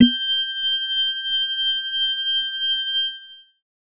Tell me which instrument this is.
electronic organ